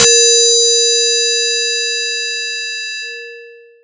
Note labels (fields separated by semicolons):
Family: mallet percussion; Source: acoustic; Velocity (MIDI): 100; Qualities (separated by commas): bright, distorted, long release